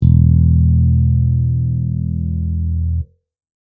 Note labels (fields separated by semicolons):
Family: bass; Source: electronic; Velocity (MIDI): 50